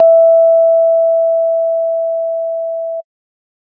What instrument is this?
electronic organ